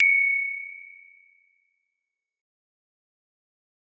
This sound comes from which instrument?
acoustic mallet percussion instrument